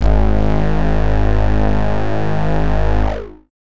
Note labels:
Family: bass; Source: synthesizer; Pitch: G#1; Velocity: 50; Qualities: distorted

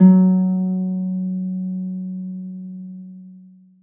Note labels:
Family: string; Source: acoustic; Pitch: F#3; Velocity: 127; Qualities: long release, reverb

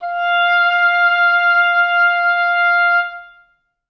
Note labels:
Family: reed; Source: acoustic; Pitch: F5; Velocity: 100; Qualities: reverb

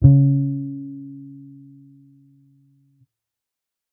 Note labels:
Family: bass; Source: electronic; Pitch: C#3; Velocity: 100; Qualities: dark

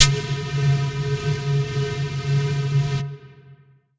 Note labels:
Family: flute; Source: acoustic; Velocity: 75; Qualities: distorted, long release

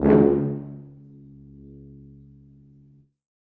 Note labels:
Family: brass; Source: acoustic; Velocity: 50; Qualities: reverb

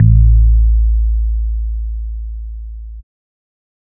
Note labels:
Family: bass; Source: synthesizer; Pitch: A1; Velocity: 50

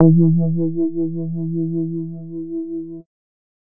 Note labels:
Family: bass; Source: synthesizer; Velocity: 50; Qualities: dark, distorted

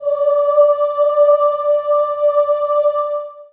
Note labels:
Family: voice; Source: acoustic; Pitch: D5; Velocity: 100; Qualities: long release, reverb

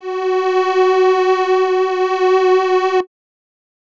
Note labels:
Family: reed; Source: acoustic; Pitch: F#4; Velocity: 25

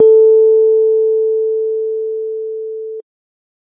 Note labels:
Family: keyboard; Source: electronic; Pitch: A4; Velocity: 25; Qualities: dark

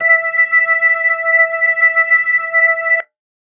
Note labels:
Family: organ; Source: electronic; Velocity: 50

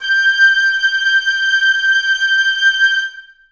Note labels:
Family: reed; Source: acoustic; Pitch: G6; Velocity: 127; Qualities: reverb

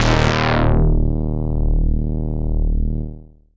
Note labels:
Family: bass; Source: synthesizer; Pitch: D#1; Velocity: 127; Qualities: bright, distorted, tempo-synced

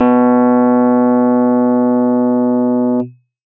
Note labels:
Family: keyboard; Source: electronic; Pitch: B2; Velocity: 127; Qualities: distorted

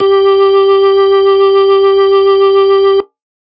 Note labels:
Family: organ; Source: electronic; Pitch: G4; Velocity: 100; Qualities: distorted

